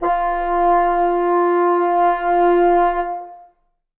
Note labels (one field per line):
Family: reed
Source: acoustic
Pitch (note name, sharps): F4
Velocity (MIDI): 100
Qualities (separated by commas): long release, reverb